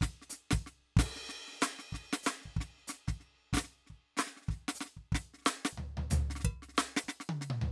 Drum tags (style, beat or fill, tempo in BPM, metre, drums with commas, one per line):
New Orleans funk
beat
93 BPM
4/4
ride, hi-hat pedal, percussion, snare, high tom, mid tom, floor tom, kick